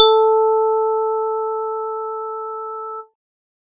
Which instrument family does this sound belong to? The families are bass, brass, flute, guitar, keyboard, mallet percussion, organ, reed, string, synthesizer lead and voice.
organ